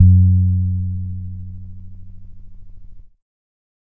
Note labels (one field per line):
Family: keyboard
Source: electronic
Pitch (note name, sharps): F#2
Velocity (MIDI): 25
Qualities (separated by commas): dark